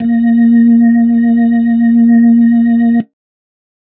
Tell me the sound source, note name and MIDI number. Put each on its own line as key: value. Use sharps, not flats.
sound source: electronic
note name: A#3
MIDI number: 58